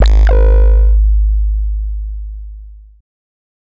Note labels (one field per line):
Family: bass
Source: synthesizer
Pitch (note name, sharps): G#1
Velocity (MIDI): 127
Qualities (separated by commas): distorted